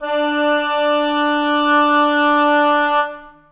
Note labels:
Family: reed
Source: acoustic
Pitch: D4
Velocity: 100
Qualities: reverb

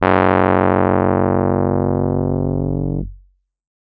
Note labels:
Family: keyboard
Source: electronic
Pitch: F#1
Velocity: 100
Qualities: distorted

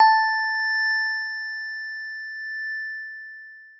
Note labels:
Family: mallet percussion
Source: acoustic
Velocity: 127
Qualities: bright, long release

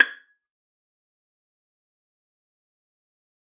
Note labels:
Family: string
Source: acoustic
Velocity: 25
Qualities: fast decay, percussive, reverb

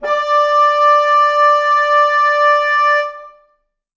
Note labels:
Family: reed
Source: acoustic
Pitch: D5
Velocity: 127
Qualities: reverb

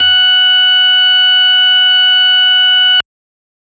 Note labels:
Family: organ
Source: electronic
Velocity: 25

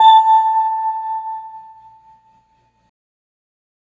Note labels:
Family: organ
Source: electronic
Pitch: A5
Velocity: 50

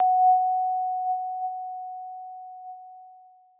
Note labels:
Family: keyboard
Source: electronic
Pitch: F#5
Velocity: 127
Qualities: bright

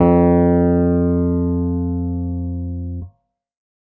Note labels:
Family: keyboard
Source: electronic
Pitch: F2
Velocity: 75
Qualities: distorted

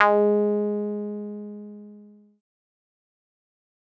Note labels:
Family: synthesizer lead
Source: synthesizer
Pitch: G#3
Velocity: 50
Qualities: distorted, fast decay

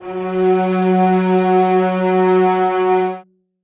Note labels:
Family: string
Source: acoustic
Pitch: F#3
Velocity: 50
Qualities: reverb

